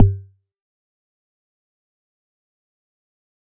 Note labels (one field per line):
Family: mallet percussion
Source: acoustic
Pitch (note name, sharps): G2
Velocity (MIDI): 25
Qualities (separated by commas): fast decay, percussive